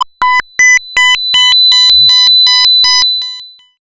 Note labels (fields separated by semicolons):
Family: bass; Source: synthesizer; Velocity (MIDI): 127; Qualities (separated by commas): bright, distorted, long release, multiphonic, tempo-synced